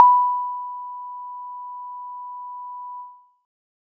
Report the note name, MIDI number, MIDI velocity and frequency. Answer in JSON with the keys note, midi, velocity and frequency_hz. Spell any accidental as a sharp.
{"note": "B5", "midi": 83, "velocity": 25, "frequency_hz": 987.8}